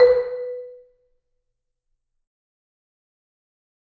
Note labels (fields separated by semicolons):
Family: mallet percussion; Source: acoustic; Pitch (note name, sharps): B4; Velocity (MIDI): 100; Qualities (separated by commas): dark, fast decay, reverb